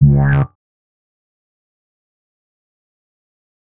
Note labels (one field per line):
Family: bass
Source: synthesizer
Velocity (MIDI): 100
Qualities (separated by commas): distorted, fast decay